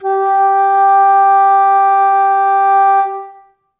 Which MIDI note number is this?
67